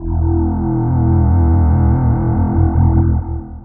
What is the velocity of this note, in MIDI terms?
50